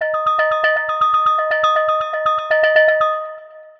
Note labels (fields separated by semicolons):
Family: mallet percussion; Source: synthesizer; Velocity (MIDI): 75; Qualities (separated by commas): long release, multiphonic, percussive, tempo-synced